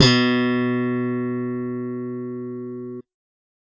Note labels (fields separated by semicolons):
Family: bass; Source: electronic; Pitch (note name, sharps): B2; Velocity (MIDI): 100; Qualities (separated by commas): bright